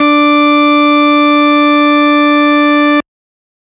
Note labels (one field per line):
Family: organ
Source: electronic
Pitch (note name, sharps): D4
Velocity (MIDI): 127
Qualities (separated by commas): distorted